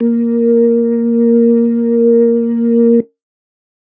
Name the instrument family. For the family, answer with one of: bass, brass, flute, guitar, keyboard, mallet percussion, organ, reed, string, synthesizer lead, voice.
organ